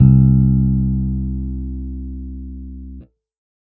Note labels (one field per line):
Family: bass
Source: electronic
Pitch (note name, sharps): C2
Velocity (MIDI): 25